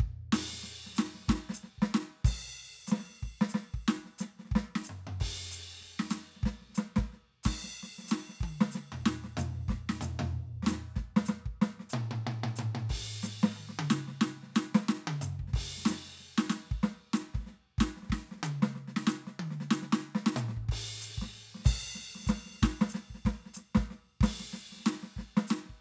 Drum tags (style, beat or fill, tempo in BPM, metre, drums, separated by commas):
New Orleans funk, beat, 93 BPM, 4/4, crash, ride, hi-hat pedal, snare, cross-stick, high tom, mid tom, floor tom, kick